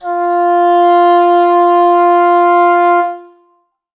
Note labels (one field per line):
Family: reed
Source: acoustic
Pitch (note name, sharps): F4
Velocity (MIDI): 75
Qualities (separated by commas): reverb